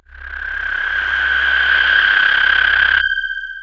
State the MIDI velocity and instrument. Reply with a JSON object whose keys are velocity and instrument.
{"velocity": 50, "instrument": "synthesizer voice"}